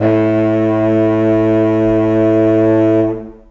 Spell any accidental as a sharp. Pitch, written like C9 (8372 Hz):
A2 (110 Hz)